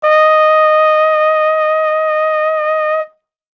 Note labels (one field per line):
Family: brass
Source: acoustic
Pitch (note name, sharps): D#5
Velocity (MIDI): 75